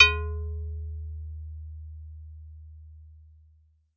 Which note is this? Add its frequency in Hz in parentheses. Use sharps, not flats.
D#2 (77.78 Hz)